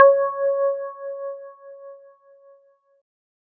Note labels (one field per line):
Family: keyboard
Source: electronic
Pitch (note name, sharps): C#5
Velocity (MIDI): 25